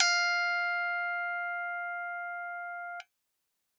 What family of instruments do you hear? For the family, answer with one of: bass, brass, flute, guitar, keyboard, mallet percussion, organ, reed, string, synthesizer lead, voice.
keyboard